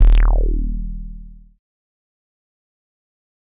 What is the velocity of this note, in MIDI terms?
100